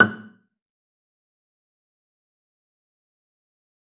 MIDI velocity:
100